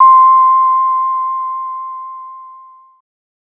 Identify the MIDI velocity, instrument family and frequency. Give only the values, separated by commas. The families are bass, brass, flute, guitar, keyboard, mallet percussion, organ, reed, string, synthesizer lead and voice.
25, bass, 1047 Hz